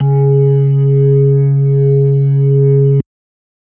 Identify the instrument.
electronic organ